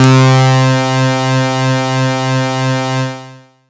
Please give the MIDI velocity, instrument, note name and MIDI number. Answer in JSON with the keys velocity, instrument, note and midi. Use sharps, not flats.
{"velocity": 100, "instrument": "synthesizer bass", "note": "C3", "midi": 48}